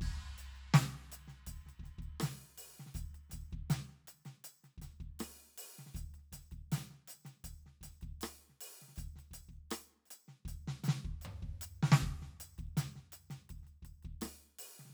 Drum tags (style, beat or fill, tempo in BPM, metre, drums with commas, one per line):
funk
beat
80 BPM
4/4
crash, percussion, snare, cross-stick, floor tom, kick